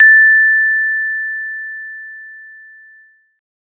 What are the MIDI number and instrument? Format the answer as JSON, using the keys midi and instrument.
{"midi": 93, "instrument": "acoustic mallet percussion instrument"}